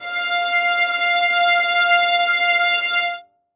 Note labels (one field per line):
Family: string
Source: acoustic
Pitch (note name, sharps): F5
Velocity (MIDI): 100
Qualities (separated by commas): reverb